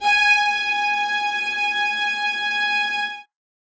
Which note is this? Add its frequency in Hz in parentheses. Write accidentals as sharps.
G#5 (830.6 Hz)